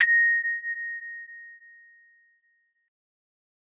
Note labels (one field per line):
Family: mallet percussion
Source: acoustic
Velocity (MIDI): 50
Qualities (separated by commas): bright, non-linear envelope